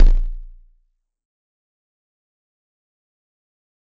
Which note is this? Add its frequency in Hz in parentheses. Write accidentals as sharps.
A#0 (29.14 Hz)